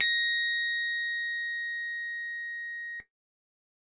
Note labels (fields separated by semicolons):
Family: keyboard; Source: electronic; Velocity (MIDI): 25